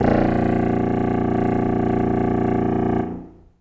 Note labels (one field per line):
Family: reed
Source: acoustic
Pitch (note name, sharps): A#0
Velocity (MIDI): 50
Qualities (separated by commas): reverb